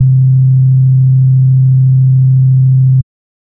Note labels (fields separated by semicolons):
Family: bass; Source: synthesizer; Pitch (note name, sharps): C3; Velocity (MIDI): 50; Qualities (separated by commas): dark